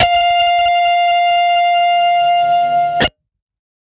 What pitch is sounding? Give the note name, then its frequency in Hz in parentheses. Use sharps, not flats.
F5 (698.5 Hz)